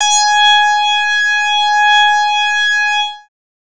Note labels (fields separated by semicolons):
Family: bass; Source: synthesizer; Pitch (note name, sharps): G#5; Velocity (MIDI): 50; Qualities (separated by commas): bright, distorted